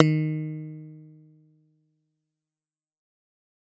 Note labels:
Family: bass; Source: synthesizer; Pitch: D#3; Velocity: 127; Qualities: fast decay

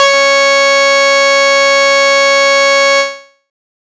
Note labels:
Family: bass; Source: synthesizer; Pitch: C#5; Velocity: 50; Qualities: bright, distorted

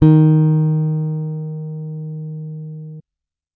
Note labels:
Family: bass; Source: electronic; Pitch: D#3; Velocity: 75

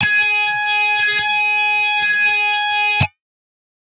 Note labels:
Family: guitar; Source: synthesizer; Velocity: 75; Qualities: bright, distorted

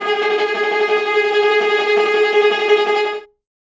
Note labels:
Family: string; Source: acoustic; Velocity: 100; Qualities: bright, non-linear envelope, reverb

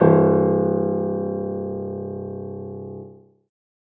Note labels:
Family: keyboard; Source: acoustic; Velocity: 100; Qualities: reverb

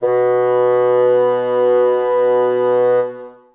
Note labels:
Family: reed; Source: acoustic; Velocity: 127; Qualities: reverb

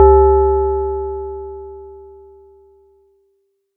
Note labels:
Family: mallet percussion; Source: acoustic; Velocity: 75

